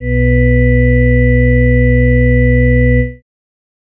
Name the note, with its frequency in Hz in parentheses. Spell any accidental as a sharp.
B1 (61.74 Hz)